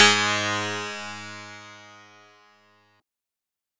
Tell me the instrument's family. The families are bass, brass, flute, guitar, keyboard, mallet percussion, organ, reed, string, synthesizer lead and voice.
synthesizer lead